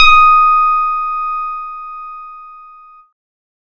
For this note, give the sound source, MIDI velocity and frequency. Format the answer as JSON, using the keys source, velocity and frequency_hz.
{"source": "electronic", "velocity": 100, "frequency_hz": 1245}